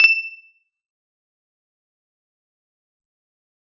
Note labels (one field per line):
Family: guitar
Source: electronic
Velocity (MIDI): 50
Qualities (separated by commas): bright, fast decay, percussive